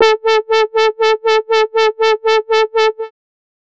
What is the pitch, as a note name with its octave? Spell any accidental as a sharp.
A4